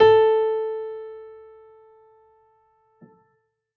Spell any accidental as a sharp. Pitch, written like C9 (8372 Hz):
A4 (440 Hz)